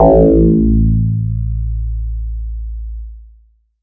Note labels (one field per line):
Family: bass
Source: synthesizer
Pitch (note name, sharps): A1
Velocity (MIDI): 100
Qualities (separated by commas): distorted